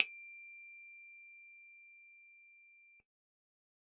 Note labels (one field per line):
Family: keyboard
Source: electronic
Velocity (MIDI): 127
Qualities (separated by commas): percussive